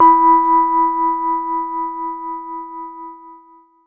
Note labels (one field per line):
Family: keyboard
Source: electronic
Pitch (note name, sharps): E4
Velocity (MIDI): 25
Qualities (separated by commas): long release, reverb